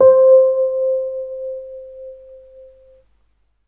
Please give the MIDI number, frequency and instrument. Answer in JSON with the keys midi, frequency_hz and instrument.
{"midi": 72, "frequency_hz": 523.3, "instrument": "electronic keyboard"}